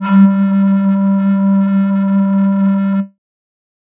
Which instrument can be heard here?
synthesizer flute